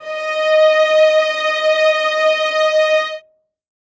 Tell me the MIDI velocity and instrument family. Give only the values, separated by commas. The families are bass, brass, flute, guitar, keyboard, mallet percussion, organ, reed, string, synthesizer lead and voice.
75, string